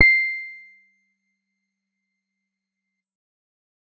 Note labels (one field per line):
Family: guitar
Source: electronic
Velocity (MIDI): 25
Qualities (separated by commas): fast decay, percussive